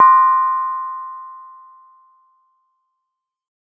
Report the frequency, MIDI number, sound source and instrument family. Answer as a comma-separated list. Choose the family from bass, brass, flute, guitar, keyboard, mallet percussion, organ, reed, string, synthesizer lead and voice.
1047 Hz, 84, acoustic, mallet percussion